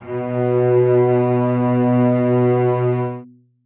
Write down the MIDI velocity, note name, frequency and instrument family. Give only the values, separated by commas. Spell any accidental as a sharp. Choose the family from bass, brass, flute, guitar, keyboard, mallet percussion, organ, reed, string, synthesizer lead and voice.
75, B2, 123.5 Hz, string